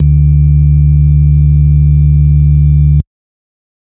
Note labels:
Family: organ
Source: electronic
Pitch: D2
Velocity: 75

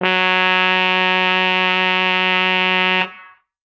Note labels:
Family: brass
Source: acoustic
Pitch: F#3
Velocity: 127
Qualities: bright

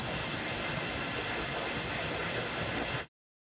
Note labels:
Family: keyboard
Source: synthesizer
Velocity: 75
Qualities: bright

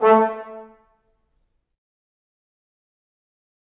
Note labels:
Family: brass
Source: acoustic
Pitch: A3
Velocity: 75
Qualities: dark, fast decay, percussive, reverb

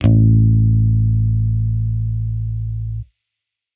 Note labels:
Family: bass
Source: electronic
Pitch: A1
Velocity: 25

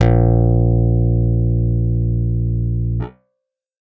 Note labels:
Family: guitar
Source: electronic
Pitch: A#1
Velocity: 127

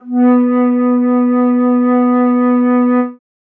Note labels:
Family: flute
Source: acoustic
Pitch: B3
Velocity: 25

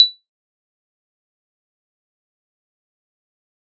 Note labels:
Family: keyboard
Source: electronic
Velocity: 75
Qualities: bright, fast decay, percussive

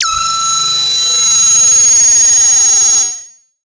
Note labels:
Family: synthesizer lead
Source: synthesizer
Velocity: 75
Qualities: multiphonic, non-linear envelope

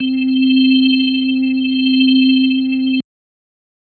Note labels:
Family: organ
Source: electronic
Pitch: C4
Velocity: 25

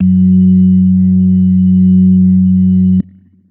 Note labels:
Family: organ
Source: electronic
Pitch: F#2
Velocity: 50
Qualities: dark

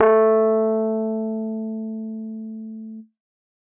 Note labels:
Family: keyboard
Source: electronic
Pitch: A3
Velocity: 127

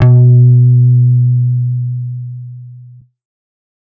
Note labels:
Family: bass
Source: synthesizer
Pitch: B2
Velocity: 75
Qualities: distorted

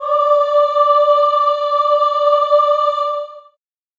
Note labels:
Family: voice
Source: acoustic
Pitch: D5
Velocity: 75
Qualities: reverb

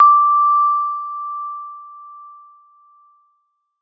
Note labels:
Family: keyboard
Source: electronic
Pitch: D6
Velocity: 50

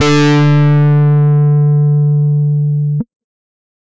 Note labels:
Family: guitar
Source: electronic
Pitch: D3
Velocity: 127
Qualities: bright, distorted

